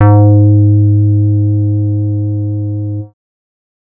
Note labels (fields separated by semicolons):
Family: bass; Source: synthesizer; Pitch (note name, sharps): G#2; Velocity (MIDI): 100; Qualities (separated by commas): dark